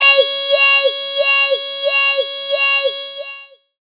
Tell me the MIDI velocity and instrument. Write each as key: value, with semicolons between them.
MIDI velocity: 50; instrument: synthesizer voice